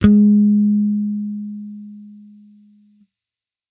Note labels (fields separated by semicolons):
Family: bass; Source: electronic; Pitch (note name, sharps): G#3; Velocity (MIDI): 100